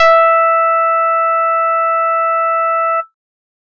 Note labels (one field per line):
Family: bass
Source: synthesizer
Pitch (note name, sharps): E5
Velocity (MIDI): 50